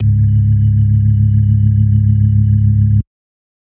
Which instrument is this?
electronic organ